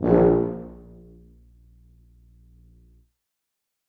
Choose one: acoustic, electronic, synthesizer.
acoustic